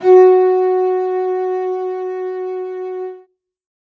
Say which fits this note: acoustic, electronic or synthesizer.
acoustic